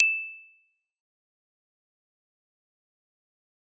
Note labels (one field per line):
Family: mallet percussion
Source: acoustic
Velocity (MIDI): 75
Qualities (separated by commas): bright, fast decay, percussive